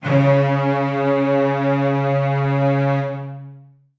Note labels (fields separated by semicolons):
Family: string; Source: acoustic; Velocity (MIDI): 127; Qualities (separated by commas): long release, reverb